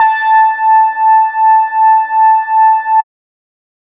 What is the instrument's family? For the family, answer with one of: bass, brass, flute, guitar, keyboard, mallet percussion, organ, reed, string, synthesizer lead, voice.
bass